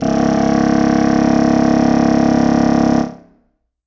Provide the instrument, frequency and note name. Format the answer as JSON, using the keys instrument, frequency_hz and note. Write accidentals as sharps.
{"instrument": "acoustic reed instrument", "frequency_hz": 34.65, "note": "C#1"}